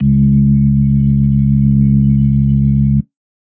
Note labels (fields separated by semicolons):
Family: organ; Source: electronic; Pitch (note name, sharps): C#2; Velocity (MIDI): 50; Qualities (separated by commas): dark